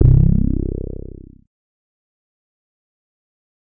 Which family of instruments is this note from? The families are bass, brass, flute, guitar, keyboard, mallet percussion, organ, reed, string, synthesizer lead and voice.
bass